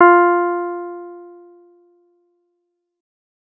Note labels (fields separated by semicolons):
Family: bass; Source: synthesizer; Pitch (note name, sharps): F4; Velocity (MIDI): 127